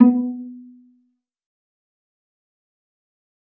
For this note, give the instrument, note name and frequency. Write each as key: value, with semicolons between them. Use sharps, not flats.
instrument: acoustic string instrument; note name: B3; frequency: 246.9 Hz